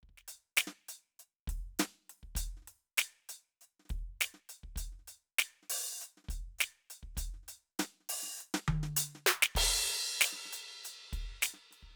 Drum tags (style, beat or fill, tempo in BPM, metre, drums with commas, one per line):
funk
beat
100 BPM
4/4
crash, closed hi-hat, open hi-hat, hi-hat pedal, snare, high tom, kick